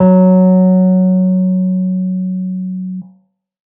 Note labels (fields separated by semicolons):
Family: keyboard; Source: electronic; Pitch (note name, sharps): F#3; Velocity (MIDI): 100